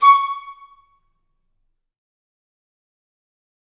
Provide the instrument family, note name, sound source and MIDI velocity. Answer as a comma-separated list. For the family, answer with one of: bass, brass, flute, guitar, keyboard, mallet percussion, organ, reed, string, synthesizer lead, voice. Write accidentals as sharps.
reed, C#6, acoustic, 75